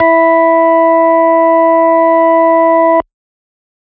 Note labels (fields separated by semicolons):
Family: organ; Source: electronic; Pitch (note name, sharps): E4; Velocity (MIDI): 127